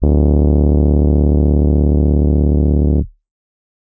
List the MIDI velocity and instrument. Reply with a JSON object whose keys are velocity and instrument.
{"velocity": 100, "instrument": "electronic keyboard"}